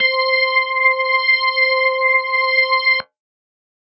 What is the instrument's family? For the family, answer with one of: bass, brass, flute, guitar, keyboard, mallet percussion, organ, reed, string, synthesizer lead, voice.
organ